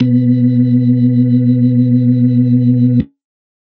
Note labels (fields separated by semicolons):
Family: organ; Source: electronic; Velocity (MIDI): 25; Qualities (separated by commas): dark